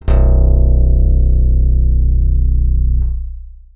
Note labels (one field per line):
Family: bass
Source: synthesizer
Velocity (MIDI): 75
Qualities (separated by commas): dark, long release